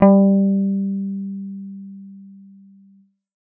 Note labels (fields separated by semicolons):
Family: bass; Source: synthesizer; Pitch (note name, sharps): G3; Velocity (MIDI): 50; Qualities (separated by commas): dark